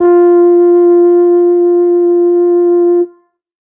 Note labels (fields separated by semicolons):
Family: brass; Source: acoustic; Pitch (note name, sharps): F4; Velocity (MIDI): 100